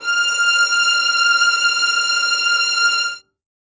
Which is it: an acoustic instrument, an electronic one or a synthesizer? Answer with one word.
acoustic